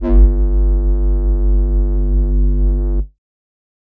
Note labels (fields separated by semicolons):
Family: flute; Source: synthesizer; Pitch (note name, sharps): G1; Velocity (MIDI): 50; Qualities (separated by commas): distorted